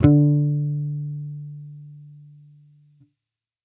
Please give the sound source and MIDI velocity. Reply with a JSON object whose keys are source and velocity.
{"source": "electronic", "velocity": 50}